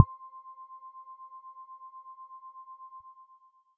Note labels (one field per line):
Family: mallet percussion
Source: electronic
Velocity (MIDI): 25